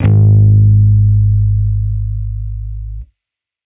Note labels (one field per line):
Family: bass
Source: electronic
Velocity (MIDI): 100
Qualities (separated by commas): distorted